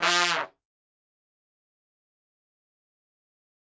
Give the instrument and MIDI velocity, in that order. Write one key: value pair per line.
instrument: acoustic brass instrument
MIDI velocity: 100